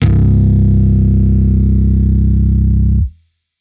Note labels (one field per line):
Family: bass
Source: electronic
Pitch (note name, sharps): C1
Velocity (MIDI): 75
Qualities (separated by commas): distorted